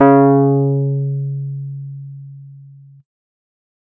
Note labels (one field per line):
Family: keyboard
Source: electronic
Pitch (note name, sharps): C#3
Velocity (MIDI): 75